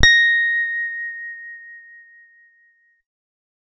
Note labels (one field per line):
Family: guitar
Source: electronic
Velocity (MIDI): 25